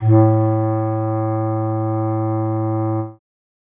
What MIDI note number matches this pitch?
45